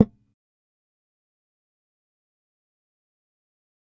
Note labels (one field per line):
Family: bass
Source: electronic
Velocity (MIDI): 25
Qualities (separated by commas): fast decay, percussive